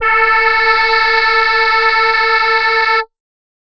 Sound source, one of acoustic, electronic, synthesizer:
synthesizer